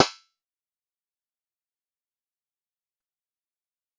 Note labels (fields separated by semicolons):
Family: guitar; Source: synthesizer; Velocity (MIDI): 50; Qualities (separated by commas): fast decay, percussive